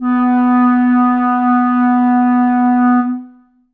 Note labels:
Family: reed; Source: acoustic; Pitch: B3; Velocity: 75; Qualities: dark, reverb

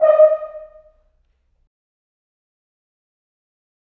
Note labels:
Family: brass; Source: acoustic; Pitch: D#5; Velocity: 25; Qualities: fast decay, percussive, reverb

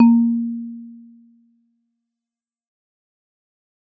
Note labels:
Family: mallet percussion; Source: acoustic; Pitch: A#3; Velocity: 75; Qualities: fast decay

